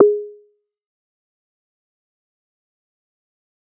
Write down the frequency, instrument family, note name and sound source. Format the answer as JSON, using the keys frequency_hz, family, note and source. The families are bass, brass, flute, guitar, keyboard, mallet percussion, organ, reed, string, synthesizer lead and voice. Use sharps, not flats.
{"frequency_hz": 415.3, "family": "bass", "note": "G#4", "source": "synthesizer"}